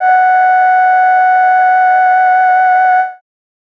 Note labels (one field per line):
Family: voice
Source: synthesizer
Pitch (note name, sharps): F#5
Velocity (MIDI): 75